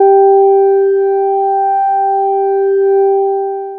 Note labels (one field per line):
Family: bass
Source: synthesizer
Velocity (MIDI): 75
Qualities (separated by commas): long release